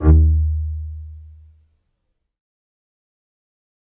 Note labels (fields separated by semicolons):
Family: string; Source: acoustic; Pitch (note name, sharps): D#2; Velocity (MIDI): 75; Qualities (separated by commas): fast decay, reverb